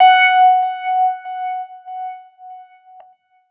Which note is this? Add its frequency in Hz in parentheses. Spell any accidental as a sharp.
F#5 (740 Hz)